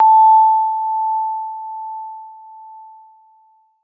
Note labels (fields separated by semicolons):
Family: keyboard; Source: electronic; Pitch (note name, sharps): A5; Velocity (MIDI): 75